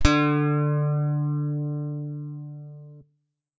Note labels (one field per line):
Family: guitar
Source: electronic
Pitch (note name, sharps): D3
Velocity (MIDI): 127